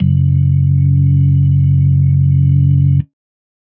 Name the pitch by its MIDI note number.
30